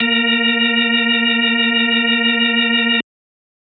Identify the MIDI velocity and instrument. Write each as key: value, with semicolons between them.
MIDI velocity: 75; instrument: electronic organ